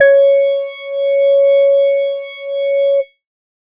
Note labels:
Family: organ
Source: electronic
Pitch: C#5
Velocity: 50

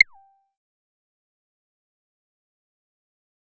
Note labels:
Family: bass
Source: synthesizer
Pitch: G5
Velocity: 50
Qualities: fast decay, percussive

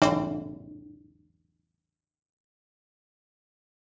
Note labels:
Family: guitar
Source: acoustic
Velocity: 127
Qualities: fast decay

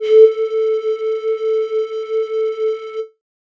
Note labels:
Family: flute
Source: synthesizer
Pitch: A4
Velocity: 25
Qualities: distorted

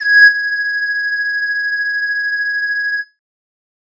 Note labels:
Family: flute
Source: synthesizer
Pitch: G#6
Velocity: 25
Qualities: distorted

